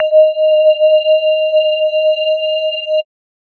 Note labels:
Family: mallet percussion; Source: electronic; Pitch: D#5; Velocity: 25; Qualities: multiphonic, non-linear envelope

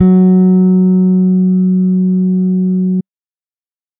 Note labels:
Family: bass; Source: electronic; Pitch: F#3; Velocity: 50

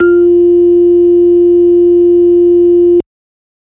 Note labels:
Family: organ; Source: electronic; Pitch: F4; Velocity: 127

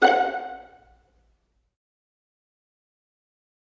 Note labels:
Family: string; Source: acoustic; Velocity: 50; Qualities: fast decay, percussive, reverb

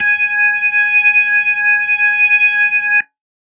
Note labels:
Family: organ; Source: electronic; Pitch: G#5; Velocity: 100

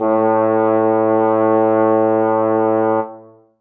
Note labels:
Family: brass; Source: acoustic; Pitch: A2; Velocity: 75; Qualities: reverb

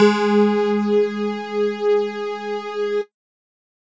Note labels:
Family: mallet percussion; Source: electronic; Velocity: 50

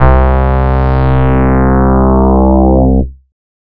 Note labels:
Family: bass; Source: synthesizer; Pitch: C2; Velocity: 100; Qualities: distorted

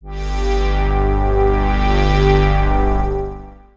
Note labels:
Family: synthesizer lead; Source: synthesizer; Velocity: 100; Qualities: bright, long release, non-linear envelope

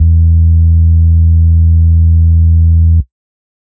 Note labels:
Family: organ; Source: electronic; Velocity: 75; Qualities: distorted

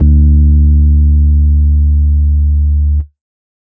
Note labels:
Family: keyboard; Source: electronic; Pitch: D2; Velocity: 25

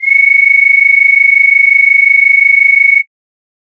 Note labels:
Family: flute; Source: synthesizer; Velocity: 100

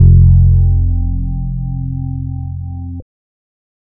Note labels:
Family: bass; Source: synthesizer; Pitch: F1; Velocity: 25; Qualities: distorted, multiphonic

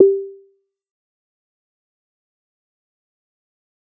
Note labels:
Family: bass; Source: synthesizer; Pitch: G4; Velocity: 75; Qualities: dark, fast decay, percussive

